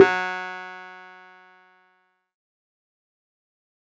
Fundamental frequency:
185 Hz